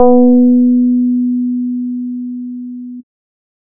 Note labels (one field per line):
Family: bass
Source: synthesizer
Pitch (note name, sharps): B3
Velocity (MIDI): 25